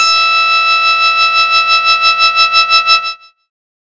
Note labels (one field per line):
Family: bass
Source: synthesizer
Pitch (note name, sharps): E6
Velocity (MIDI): 50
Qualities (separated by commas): bright, distorted